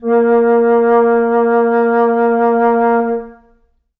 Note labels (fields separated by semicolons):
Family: flute; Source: acoustic; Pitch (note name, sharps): A#3; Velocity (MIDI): 100; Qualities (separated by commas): reverb